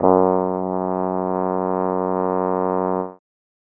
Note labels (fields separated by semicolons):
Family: brass; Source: acoustic; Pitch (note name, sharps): F#2; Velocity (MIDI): 50